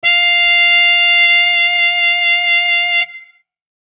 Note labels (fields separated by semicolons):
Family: brass; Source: acoustic; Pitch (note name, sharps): F5; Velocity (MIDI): 127